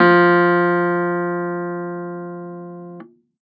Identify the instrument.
electronic keyboard